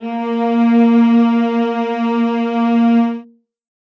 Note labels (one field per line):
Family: string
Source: acoustic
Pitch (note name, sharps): A#3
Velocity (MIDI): 100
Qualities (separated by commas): reverb